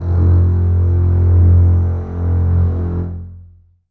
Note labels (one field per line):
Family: string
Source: acoustic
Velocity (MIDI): 100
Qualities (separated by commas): long release, reverb